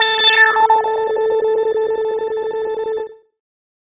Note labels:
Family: bass; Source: synthesizer; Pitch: A4; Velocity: 50; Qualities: distorted, non-linear envelope

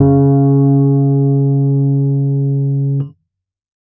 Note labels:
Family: keyboard; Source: electronic; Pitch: C#3; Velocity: 100; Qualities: dark

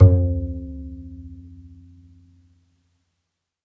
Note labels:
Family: string; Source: acoustic; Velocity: 100; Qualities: dark, reverb

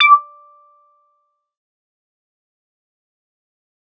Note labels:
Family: bass; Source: synthesizer; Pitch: D6; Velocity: 50; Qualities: distorted, fast decay, percussive

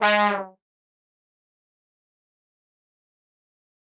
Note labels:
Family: brass; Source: acoustic; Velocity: 75; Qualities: bright, fast decay, percussive, reverb

